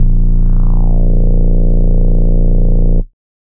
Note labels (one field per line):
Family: bass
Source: synthesizer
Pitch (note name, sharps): A#0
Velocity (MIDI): 100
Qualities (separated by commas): dark, distorted